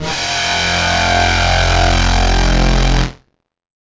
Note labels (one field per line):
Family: guitar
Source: electronic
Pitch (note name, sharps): F1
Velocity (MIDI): 127